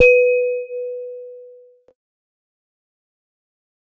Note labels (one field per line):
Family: mallet percussion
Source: acoustic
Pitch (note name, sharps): B4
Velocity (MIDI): 25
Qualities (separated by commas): fast decay, non-linear envelope